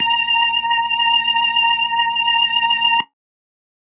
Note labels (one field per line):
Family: organ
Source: electronic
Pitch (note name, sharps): A#5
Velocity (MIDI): 127